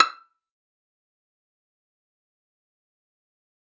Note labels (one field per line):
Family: string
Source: acoustic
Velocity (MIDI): 100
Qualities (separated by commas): fast decay, percussive, reverb